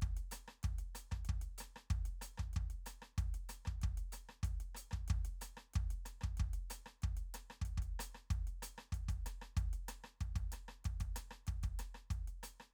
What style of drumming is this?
Afrobeat